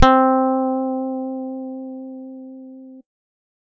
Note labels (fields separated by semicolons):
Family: guitar; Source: electronic; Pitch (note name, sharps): C4; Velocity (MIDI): 50